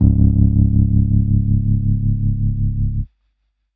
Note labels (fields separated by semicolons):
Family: keyboard; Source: electronic; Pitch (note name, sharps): C#1; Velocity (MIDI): 75; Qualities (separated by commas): distorted